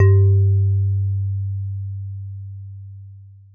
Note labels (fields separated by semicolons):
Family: mallet percussion; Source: acoustic; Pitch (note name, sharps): G2; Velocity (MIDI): 127; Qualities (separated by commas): dark, long release, reverb